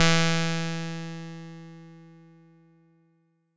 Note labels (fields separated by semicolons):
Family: bass; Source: synthesizer; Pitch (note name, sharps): E3; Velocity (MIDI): 25; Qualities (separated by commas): bright, distorted